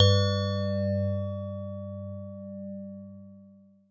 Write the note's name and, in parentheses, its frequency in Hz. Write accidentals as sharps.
G2 (98 Hz)